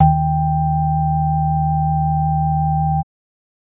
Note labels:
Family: organ; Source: electronic; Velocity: 127; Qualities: multiphonic

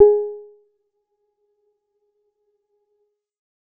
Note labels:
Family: keyboard; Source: electronic; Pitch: G#4; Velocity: 25; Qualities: dark, percussive, reverb

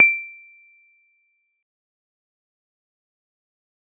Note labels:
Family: keyboard; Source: electronic; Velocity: 25; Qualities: fast decay, percussive

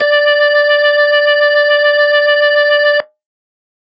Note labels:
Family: organ; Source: electronic; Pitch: D5; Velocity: 100; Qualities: distorted

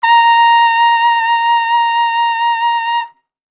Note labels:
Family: brass; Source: acoustic; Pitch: A#5; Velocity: 127

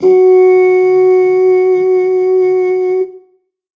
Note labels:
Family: brass; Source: acoustic; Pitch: F#4; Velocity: 25

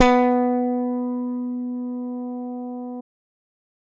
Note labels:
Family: bass; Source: electronic; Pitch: B3; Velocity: 127

